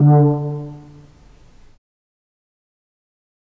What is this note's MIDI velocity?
25